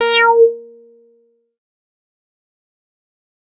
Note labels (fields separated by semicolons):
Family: bass; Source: synthesizer; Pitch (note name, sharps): A#4; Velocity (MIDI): 100; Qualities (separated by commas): bright, distorted, fast decay